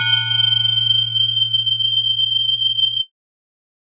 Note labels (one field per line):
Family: mallet percussion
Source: electronic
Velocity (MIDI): 75